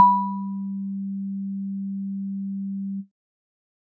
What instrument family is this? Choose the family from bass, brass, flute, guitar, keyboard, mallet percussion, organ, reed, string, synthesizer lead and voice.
keyboard